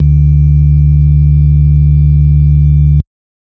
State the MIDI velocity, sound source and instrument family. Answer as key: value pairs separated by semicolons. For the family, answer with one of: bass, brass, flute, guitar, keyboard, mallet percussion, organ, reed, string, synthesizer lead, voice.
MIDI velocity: 127; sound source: electronic; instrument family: organ